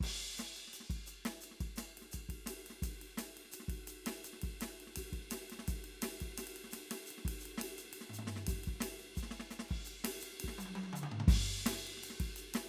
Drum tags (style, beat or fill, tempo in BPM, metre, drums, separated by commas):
breakbeat, beat, 170 BPM, 4/4, ride, ride bell, hi-hat pedal, snare, high tom, mid tom, floor tom, kick